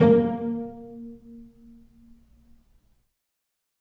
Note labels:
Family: string; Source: acoustic; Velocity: 100; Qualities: dark, reverb

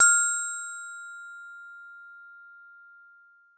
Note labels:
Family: mallet percussion; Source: acoustic; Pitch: F6; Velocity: 75; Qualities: bright

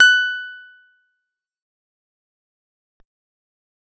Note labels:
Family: guitar; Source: acoustic; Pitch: F#6; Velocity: 50; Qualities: fast decay, percussive

